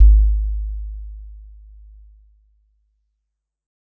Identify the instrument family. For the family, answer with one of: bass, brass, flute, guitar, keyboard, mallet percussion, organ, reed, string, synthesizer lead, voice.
mallet percussion